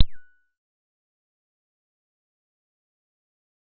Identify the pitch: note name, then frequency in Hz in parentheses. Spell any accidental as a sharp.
F#6 (1480 Hz)